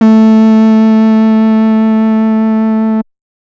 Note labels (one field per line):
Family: bass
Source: synthesizer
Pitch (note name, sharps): A3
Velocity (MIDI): 75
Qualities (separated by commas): distorted